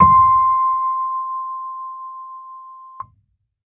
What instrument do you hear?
electronic keyboard